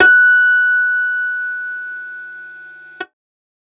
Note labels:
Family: guitar; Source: electronic; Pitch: F#6; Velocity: 25; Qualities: distorted

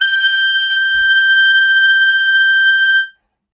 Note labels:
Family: reed; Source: acoustic; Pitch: G6; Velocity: 50; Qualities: reverb

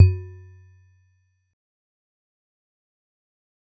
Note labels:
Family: mallet percussion; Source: acoustic; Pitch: F#2; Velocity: 25; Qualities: fast decay, percussive

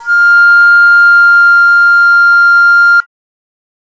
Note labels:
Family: flute; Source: acoustic; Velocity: 25; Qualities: bright

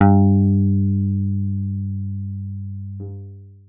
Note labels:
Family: guitar; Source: electronic; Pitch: G2; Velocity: 75; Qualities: long release

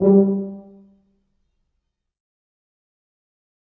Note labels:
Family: brass; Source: acoustic; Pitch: G3; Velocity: 100; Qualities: dark, fast decay, reverb

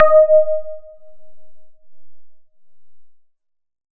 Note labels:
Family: synthesizer lead; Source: synthesizer; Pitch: D#5; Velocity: 50

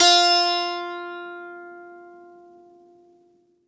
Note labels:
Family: guitar; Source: acoustic; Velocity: 75; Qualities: bright

